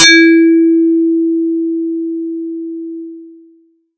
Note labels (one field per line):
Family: mallet percussion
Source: electronic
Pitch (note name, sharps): E4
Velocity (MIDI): 100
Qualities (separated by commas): long release, multiphonic